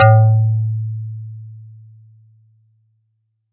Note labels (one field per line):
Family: mallet percussion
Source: acoustic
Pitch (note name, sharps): A2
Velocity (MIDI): 100